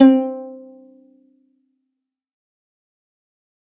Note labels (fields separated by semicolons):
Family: string; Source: acoustic; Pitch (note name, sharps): C4; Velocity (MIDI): 75; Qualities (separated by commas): fast decay, percussive, reverb